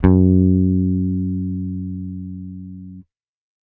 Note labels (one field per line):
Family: bass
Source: electronic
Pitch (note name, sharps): F#2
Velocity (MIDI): 127